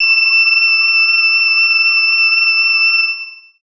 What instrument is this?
synthesizer voice